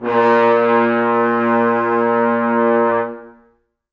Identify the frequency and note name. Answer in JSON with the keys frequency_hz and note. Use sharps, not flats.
{"frequency_hz": 116.5, "note": "A#2"}